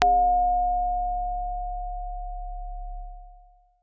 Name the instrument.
acoustic keyboard